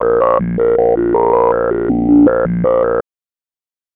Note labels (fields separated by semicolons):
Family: bass; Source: synthesizer; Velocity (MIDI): 127; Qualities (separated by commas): tempo-synced